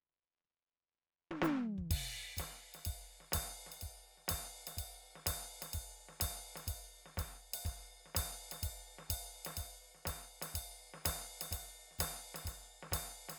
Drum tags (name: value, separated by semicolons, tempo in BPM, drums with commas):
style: rock shuffle; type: beat; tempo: 125 BPM; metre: 4/4; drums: crash, ride, hi-hat pedal, snare, floor tom, kick